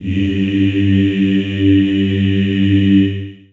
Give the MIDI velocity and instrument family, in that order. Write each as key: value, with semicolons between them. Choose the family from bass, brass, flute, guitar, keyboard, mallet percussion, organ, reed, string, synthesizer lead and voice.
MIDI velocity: 127; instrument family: voice